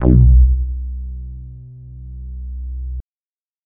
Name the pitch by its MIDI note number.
35